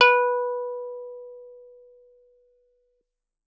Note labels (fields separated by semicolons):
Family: guitar; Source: acoustic; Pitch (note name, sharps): B4; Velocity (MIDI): 127